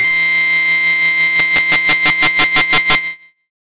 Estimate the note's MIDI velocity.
50